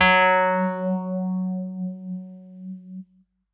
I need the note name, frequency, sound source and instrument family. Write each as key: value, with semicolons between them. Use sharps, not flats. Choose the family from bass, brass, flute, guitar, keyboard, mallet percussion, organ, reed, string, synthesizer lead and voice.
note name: F#3; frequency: 185 Hz; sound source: electronic; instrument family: keyboard